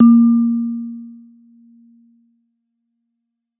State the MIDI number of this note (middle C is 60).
58